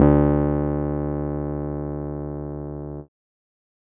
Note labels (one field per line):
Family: keyboard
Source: electronic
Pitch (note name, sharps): D2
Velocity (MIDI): 75